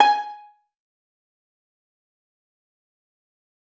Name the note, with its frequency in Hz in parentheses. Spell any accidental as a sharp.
G#5 (830.6 Hz)